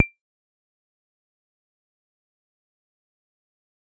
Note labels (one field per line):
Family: bass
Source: synthesizer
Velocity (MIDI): 100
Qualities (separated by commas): fast decay, percussive